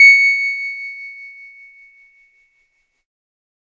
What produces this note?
electronic keyboard